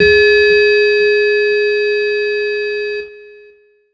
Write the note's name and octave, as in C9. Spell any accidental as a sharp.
G#4